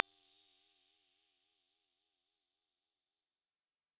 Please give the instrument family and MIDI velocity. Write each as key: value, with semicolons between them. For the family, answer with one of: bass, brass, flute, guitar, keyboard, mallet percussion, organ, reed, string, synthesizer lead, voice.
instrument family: mallet percussion; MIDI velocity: 100